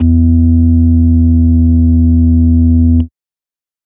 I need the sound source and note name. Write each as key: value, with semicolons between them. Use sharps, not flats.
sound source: electronic; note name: E2